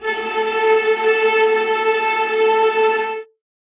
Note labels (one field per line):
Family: string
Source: acoustic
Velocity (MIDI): 50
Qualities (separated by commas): bright, non-linear envelope, reverb